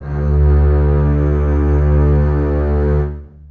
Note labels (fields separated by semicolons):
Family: string; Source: acoustic; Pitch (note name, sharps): D2; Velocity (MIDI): 75; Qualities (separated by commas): long release, reverb